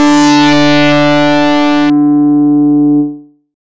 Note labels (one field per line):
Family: bass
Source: synthesizer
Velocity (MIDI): 127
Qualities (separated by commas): bright, distorted